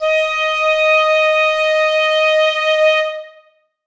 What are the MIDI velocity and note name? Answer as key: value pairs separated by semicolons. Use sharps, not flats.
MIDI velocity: 127; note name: D#5